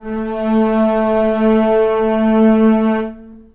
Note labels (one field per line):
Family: string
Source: acoustic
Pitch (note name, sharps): A3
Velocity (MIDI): 50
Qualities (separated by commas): long release, reverb